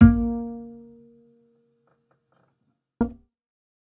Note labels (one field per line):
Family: bass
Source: acoustic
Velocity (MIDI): 100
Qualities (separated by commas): percussive